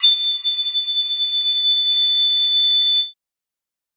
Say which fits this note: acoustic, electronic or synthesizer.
acoustic